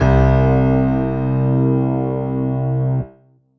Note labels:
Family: keyboard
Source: electronic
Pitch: C2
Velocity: 100

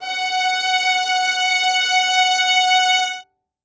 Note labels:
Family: string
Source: acoustic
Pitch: F#5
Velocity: 127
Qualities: reverb

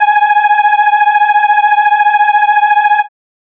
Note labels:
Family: organ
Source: electronic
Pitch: G#5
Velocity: 75

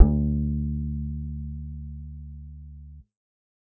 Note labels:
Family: bass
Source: synthesizer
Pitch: D2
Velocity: 75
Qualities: dark, reverb

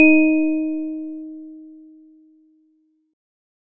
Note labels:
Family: organ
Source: electronic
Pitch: D#4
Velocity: 25

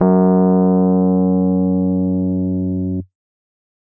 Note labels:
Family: keyboard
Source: electronic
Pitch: F#2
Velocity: 100

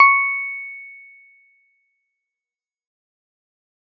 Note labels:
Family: guitar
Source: synthesizer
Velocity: 75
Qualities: fast decay

